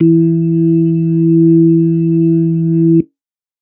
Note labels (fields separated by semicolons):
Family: organ; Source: electronic; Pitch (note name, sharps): E3; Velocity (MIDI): 100; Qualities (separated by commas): dark